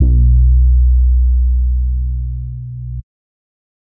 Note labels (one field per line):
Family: bass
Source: synthesizer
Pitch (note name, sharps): B1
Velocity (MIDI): 127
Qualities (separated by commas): dark